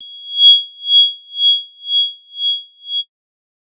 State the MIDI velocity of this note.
25